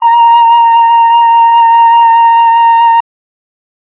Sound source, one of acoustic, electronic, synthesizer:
electronic